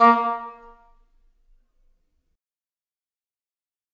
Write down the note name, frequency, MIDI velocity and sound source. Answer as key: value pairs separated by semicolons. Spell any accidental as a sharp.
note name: A#3; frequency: 233.1 Hz; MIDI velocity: 25; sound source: acoustic